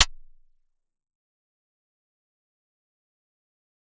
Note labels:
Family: mallet percussion; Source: acoustic; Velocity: 50; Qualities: fast decay, percussive

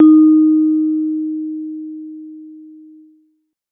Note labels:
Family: mallet percussion; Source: acoustic; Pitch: D#4; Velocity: 25

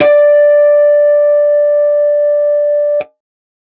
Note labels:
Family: guitar; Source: electronic; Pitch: D5; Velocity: 25; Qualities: distorted

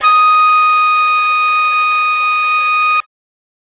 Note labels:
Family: flute; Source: acoustic; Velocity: 127; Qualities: bright

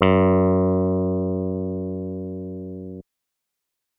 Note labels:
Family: keyboard; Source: electronic; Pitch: F#2; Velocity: 100; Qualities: distorted

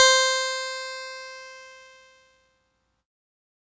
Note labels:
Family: keyboard; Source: electronic; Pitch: C5; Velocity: 25; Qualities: bright, distorted

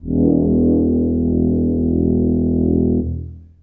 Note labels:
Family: brass; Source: acoustic; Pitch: E1; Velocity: 50; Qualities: dark, long release, reverb

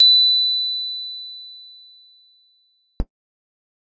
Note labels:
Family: keyboard; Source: electronic; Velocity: 100; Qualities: bright

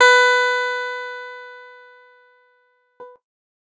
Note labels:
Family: guitar; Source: electronic; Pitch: B4; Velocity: 127

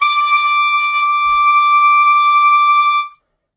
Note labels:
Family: reed; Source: acoustic; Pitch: D6; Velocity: 75; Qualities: reverb

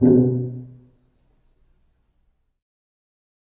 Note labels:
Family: brass; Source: acoustic; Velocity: 50; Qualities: dark, fast decay, reverb

